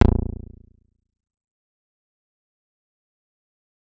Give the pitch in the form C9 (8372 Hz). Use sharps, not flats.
A#0 (29.14 Hz)